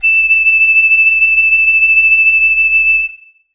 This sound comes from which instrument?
acoustic flute